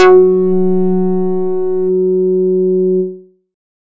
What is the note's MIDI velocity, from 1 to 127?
75